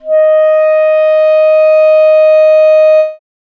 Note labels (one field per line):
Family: reed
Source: acoustic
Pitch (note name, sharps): D#5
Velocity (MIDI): 100